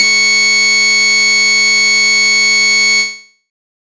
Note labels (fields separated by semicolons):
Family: bass; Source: synthesizer; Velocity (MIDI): 25; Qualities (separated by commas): bright, distorted